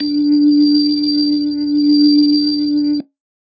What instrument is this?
electronic organ